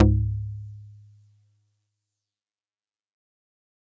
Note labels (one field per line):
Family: mallet percussion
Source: acoustic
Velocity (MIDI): 50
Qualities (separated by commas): fast decay, multiphonic